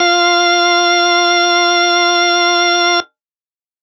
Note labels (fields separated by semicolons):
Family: organ; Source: electronic; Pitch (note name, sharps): F4; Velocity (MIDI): 100; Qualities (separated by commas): distorted